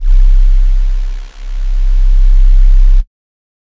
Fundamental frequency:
32.7 Hz